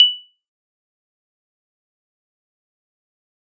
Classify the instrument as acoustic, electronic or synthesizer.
electronic